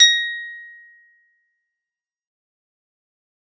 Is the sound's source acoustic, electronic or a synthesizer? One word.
acoustic